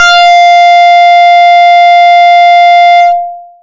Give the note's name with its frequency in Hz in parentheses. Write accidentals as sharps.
F5 (698.5 Hz)